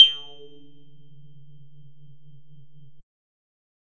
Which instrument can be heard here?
synthesizer bass